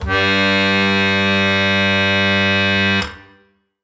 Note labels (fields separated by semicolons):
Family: reed; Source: acoustic; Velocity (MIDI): 75